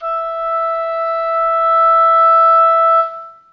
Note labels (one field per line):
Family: reed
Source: acoustic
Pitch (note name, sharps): E5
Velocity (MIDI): 50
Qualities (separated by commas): reverb